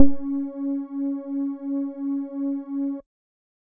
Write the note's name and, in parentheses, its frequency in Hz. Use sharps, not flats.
C#4 (277.2 Hz)